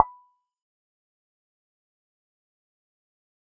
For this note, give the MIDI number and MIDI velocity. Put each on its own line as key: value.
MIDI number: 83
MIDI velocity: 75